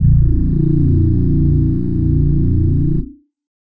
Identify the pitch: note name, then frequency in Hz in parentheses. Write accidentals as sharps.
A#0 (29.14 Hz)